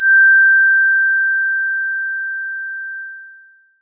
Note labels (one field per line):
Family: mallet percussion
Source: electronic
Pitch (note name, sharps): G6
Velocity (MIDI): 75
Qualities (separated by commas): bright, long release, multiphonic